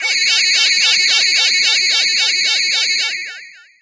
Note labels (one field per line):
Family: voice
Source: synthesizer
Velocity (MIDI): 100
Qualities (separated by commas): bright, distorted, long release